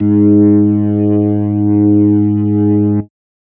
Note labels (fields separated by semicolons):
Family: organ; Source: electronic; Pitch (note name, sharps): G#2; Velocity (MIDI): 25; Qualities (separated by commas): distorted